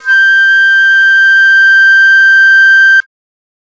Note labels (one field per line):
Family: flute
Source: acoustic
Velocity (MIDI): 75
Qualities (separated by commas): bright